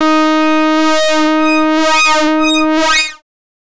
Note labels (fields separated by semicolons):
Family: bass; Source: synthesizer; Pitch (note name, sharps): D#4; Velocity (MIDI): 127; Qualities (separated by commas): distorted, non-linear envelope